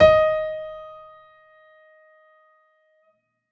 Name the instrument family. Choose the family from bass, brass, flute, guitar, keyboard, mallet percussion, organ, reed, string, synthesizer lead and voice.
keyboard